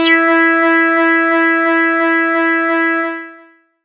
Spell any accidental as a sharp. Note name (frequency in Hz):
E4 (329.6 Hz)